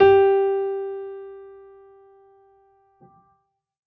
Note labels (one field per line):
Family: keyboard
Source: acoustic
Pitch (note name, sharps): G4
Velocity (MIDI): 75